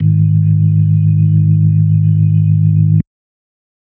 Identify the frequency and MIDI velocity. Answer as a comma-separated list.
51.91 Hz, 75